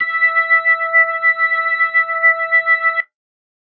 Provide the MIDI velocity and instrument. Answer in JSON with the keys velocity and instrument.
{"velocity": 50, "instrument": "electronic organ"}